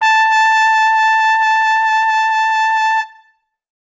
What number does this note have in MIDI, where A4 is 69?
81